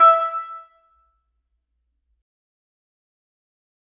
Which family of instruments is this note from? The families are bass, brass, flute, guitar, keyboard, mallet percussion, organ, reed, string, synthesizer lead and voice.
reed